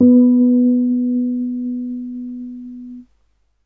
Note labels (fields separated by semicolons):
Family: keyboard; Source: electronic; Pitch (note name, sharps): B3; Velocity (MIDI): 50; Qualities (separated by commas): dark